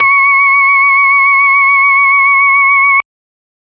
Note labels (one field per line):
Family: organ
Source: electronic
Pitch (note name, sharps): C#6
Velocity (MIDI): 100